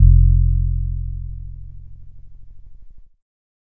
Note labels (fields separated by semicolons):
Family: keyboard; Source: electronic; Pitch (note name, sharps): F1; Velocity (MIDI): 75; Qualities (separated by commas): dark